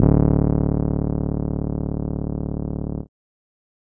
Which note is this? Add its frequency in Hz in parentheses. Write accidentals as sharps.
D1 (36.71 Hz)